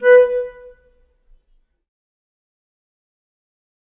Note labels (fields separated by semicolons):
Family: reed; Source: acoustic; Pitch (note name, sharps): B4; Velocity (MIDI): 50; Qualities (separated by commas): fast decay, percussive, reverb